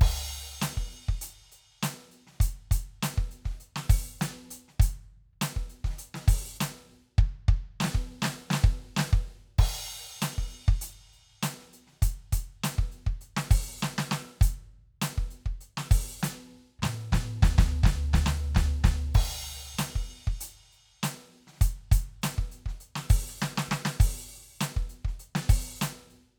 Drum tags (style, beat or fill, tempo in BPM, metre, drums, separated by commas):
Latin funk, beat, 100 BPM, 4/4, crash, ride, closed hi-hat, open hi-hat, hi-hat pedal, snare, cross-stick, mid tom, floor tom, kick